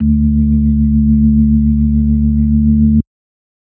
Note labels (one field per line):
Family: organ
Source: electronic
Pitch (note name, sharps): D2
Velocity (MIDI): 25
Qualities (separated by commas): dark